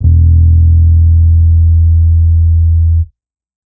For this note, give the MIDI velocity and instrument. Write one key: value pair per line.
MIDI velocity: 100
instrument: electronic bass